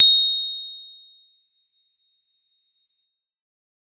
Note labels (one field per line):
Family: keyboard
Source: electronic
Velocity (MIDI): 100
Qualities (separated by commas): bright